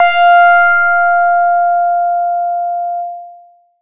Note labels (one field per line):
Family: bass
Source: synthesizer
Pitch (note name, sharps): F5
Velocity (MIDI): 127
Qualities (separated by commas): distorted, long release